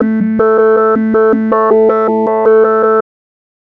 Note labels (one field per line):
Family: bass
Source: synthesizer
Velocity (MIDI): 100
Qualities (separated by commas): tempo-synced